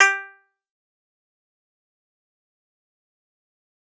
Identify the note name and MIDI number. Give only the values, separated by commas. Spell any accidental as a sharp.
G4, 67